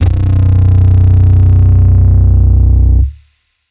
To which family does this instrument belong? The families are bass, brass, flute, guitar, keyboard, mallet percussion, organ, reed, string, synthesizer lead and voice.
bass